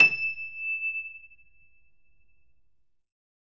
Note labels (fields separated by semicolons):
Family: keyboard; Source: electronic; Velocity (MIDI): 127; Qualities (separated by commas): bright